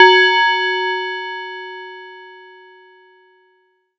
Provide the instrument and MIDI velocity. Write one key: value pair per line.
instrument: acoustic mallet percussion instrument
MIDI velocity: 100